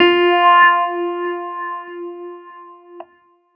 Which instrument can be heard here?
electronic keyboard